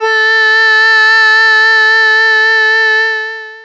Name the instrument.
synthesizer voice